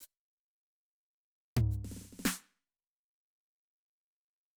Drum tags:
Afro-Cuban, fill, 105 BPM, 4/4, hi-hat pedal, snare, floor tom

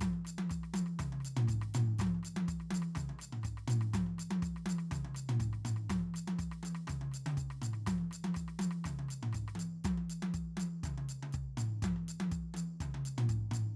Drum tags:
Latin, beat, 122 BPM, 4/4, percussion, cross-stick, high tom, mid tom, floor tom, kick

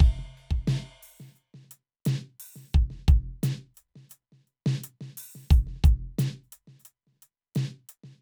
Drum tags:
rock, beat, 88 BPM, 4/4, ride, closed hi-hat, open hi-hat, hi-hat pedal, snare, floor tom, kick

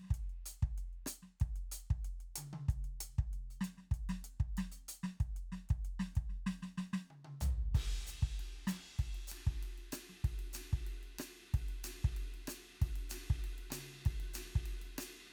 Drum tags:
Brazilian baião, beat, 95 BPM, 4/4, crash, ride, closed hi-hat, hi-hat pedal, snare, cross-stick, high tom, floor tom, kick

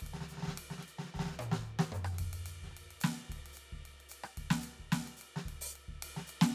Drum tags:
Brazilian baião, beat, 110 BPM, 4/4, ride, open hi-hat, hi-hat pedal, snare, cross-stick, mid tom, floor tom, kick

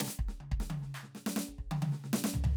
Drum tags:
New Orleans funk, fill, 93 BPM, 4/4, closed hi-hat, percussion, snare, high tom, floor tom, kick

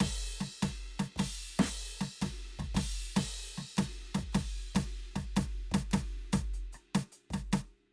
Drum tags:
klezmer, beat, 152 BPM, 4/4, crash, ride, ride bell, closed hi-hat, open hi-hat, hi-hat pedal, snare, cross-stick, kick

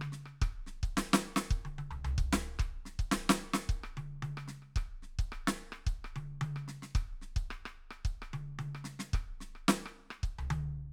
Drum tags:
Afro-Cuban rumba, beat, 110 BPM, 4/4, snare, cross-stick, high tom, floor tom, kick

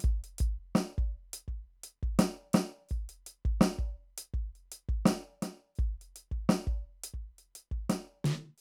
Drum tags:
New Orleans funk, beat, 84 BPM, 4/4, closed hi-hat, hi-hat pedal, snare, kick

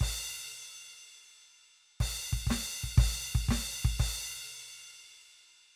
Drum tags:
rock, beat, 120 BPM, 4/4, crash, snare, kick

